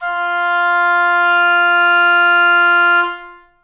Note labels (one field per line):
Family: reed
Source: acoustic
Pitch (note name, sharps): F4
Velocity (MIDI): 75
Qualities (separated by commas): reverb